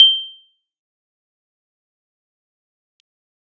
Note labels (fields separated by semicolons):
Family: keyboard; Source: electronic; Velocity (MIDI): 50; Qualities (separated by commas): bright, fast decay, percussive